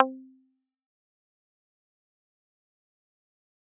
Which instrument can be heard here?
electronic guitar